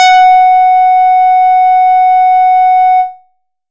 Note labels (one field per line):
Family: bass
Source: synthesizer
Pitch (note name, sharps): F#5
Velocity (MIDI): 127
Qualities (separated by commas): distorted, tempo-synced